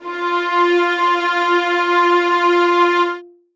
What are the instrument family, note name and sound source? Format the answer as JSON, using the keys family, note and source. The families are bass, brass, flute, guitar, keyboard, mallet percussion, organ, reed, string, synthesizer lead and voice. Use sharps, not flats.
{"family": "string", "note": "F4", "source": "acoustic"}